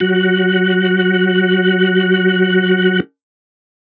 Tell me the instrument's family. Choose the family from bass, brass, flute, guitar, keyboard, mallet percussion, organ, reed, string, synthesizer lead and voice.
organ